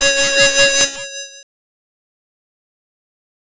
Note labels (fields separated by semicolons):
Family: bass; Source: synthesizer; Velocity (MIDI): 127; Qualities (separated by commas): bright, distorted, fast decay, multiphonic